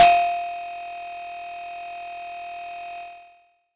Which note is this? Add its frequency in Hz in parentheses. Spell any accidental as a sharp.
F5 (698.5 Hz)